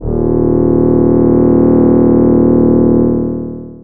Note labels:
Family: voice; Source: synthesizer; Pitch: D#1; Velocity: 100; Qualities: distorted, long release

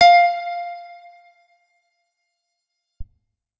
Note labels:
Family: guitar; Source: electronic; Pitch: F5; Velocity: 75; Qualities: bright, reverb

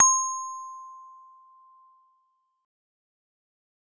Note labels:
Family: mallet percussion; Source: acoustic; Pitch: C6; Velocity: 75; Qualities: fast decay

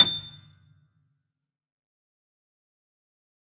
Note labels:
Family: keyboard; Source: acoustic; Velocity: 127; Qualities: fast decay, percussive, reverb

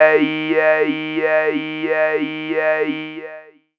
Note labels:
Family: voice; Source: synthesizer; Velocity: 127; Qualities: long release, non-linear envelope, tempo-synced

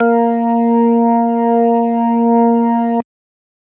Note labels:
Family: organ; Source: electronic; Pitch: A#3; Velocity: 100

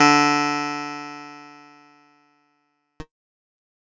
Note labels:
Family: keyboard; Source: electronic; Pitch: D3; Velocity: 50; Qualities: bright

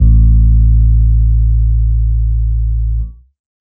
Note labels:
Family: keyboard; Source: electronic; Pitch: A1; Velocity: 50

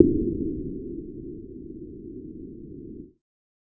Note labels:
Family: bass; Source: synthesizer; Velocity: 75

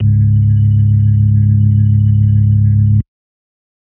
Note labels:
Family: organ; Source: electronic; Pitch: C#1; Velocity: 100; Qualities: dark

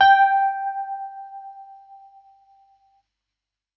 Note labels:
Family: keyboard; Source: electronic; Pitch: G5; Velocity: 100

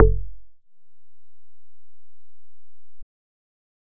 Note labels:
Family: bass; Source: synthesizer; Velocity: 25

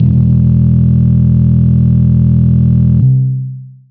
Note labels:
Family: guitar; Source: electronic; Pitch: E1; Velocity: 50; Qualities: bright, distorted, long release

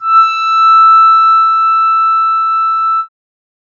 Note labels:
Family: keyboard; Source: synthesizer; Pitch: E6; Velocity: 127

